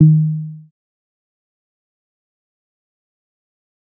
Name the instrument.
synthesizer bass